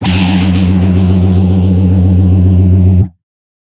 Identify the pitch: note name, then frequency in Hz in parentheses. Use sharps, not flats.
F#2 (92.5 Hz)